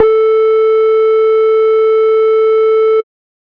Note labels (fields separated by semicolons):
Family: bass; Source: synthesizer; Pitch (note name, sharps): A4; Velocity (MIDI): 50; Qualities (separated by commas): distorted, tempo-synced